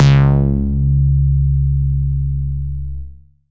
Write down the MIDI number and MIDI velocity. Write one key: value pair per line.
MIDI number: 37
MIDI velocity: 50